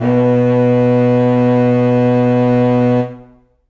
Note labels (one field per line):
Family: reed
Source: acoustic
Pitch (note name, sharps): B2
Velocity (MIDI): 75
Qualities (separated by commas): distorted, reverb